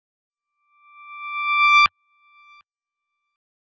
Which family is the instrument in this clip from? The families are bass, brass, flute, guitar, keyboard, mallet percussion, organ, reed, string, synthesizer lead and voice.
guitar